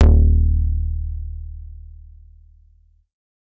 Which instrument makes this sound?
synthesizer bass